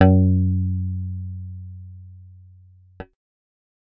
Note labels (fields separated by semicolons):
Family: bass; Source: synthesizer; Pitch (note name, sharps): F#2; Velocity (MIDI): 100